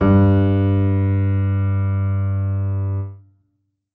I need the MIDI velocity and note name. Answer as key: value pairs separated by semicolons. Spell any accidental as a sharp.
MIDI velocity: 75; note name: G2